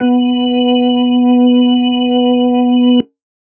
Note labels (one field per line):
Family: organ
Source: electronic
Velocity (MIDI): 25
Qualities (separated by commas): dark